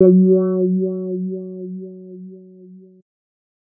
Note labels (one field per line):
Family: bass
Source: synthesizer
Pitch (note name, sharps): F#3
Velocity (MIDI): 50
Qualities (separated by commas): dark, distorted